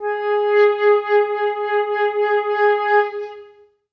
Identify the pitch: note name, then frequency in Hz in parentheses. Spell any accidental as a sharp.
G#4 (415.3 Hz)